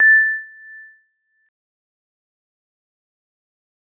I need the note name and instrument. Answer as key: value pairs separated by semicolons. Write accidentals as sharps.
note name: A6; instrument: acoustic mallet percussion instrument